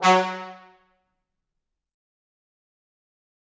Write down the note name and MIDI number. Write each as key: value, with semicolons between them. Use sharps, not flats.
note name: F#3; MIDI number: 54